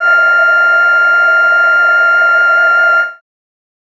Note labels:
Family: voice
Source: synthesizer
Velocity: 75

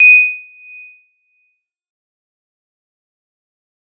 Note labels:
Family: mallet percussion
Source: acoustic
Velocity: 75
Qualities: bright, fast decay, non-linear envelope, percussive

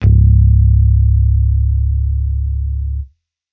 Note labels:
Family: bass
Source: electronic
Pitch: C#1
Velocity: 75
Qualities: distorted

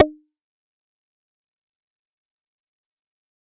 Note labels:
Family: bass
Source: synthesizer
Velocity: 127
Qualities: distorted, fast decay, percussive

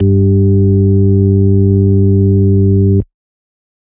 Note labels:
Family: organ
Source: electronic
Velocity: 100

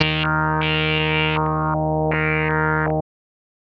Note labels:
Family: bass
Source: synthesizer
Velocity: 25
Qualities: tempo-synced

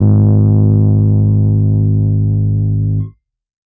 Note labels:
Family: keyboard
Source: electronic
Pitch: G#1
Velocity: 100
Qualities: distorted

